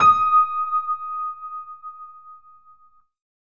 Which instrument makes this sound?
electronic keyboard